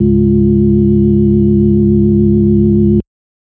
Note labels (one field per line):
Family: organ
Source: electronic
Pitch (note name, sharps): C#2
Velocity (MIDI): 127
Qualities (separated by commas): dark, multiphonic